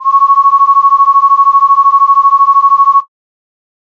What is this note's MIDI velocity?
25